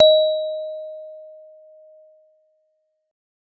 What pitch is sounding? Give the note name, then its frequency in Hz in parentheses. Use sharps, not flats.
D#5 (622.3 Hz)